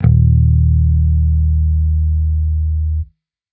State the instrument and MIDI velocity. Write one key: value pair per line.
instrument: electronic bass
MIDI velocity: 50